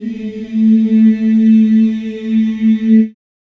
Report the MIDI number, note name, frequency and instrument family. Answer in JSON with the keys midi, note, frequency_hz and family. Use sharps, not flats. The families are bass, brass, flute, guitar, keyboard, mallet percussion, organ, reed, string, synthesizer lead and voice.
{"midi": 57, "note": "A3", "frequency_hz": 220, "family": "voice"}